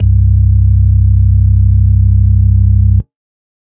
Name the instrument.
electronic organ